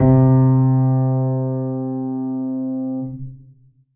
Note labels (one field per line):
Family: keyboard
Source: acoustic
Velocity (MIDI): 75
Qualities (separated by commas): reverb